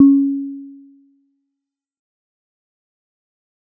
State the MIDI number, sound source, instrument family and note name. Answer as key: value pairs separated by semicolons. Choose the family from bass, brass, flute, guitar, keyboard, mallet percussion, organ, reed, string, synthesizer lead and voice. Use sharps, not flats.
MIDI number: 61; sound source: acoustic; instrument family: mallet percussion; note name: C#4